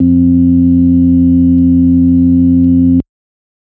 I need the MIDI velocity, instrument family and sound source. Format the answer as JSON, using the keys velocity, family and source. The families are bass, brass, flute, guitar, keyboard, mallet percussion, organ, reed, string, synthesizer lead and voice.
{"velocity": 127, "family": "organ", "source": "electronic"}